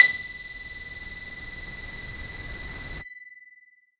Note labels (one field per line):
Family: voice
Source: synthesizer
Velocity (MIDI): 25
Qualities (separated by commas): distorted